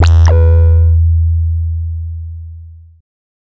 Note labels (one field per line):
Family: bass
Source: synthesizer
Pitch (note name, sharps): E2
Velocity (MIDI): 127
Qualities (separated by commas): distorted